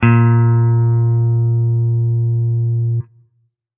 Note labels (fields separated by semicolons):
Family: guitar; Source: electronic; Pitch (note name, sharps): A#2; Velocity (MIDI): 75; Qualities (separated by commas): distorted